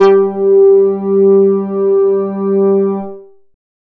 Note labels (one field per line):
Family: bass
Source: synthesizer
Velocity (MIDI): 75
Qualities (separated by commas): distorted